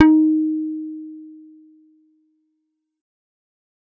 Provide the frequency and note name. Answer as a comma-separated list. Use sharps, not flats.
311.1 Hz, D#4